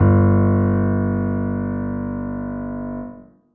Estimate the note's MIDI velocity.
75